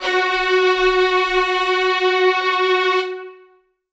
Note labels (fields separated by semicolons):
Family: string; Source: acoustic; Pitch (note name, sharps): F#4; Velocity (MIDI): 127; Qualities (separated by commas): reverb